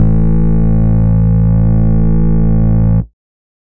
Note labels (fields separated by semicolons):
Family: bass; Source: synthesizer; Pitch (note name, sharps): A1; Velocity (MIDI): 100; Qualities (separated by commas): distorted, multiphonic, tempo-synced